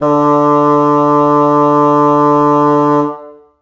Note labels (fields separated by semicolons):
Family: reed; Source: acoustic; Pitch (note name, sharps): D3; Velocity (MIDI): 127; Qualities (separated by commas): reverb